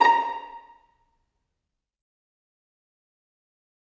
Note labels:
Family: string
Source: acoustic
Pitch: A#5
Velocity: 75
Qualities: fast decay, percussive, reverb

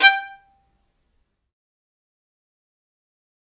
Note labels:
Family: string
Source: acoustic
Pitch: G5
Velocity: 25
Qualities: fast decay, percussive, reverb

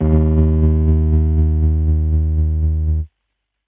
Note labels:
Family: keyboard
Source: electronic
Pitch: D#2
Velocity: 75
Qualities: distorted, tempo-synced

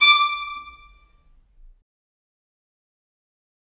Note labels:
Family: string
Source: acoustic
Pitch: D6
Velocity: 50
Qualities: bright, fast decay, reverb

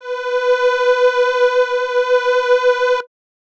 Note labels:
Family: reed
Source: acoustic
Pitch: B4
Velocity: 25

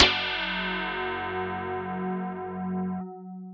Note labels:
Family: mallet percussion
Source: electronic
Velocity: 127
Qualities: bright, long release

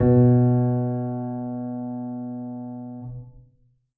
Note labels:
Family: keyboard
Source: acoustic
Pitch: B2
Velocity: 75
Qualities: reverb

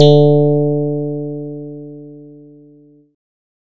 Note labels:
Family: bass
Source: synthesizer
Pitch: D3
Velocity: 75

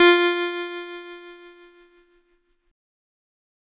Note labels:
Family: keyboard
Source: electronic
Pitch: F4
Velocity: 25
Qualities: bright, distorted

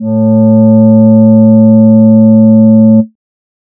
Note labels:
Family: voice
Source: synthesizer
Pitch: A2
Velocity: 100

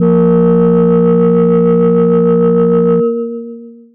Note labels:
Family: mallet percussion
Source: electronic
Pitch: A#1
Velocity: 127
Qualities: long release

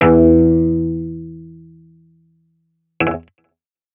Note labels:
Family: guitar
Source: electronic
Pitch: E2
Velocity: 50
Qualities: distorted

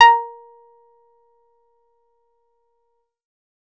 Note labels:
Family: bass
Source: synthesizer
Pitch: A#5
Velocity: 100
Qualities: percussive

